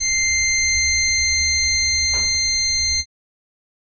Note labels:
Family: reed; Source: acoustic; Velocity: 75

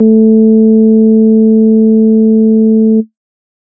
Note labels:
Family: organ; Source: electronic; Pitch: A3; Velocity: 25; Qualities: dark

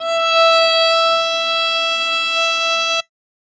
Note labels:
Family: string; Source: acoustic; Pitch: E5; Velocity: 75; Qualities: bright

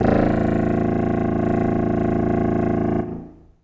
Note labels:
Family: reed; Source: acoustic; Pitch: A0; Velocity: 25; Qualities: reverb

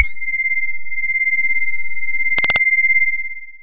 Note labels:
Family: voice; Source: synthesizer; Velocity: 127; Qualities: bright, long release

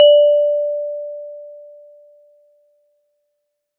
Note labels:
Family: mallet percussion; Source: acoustic; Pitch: D5; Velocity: 75

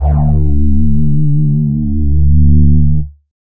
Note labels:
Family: voice; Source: synthesizer; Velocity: 127

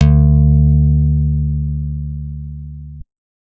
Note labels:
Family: guitar; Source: acoustic; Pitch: D2; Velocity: 100

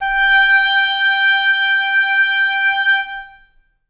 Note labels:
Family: reed; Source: acoustic; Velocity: 75; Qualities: reverb

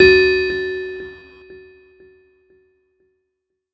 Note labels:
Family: keyboard; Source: electronic; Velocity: 50; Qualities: bright, distorted

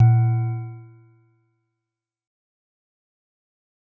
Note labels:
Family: mallet percussion; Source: acoustic; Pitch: A#2; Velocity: 75; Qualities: dark, fast decay

